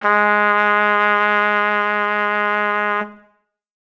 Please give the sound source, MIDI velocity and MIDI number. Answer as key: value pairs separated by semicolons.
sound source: acoustic; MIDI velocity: 75; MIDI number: 56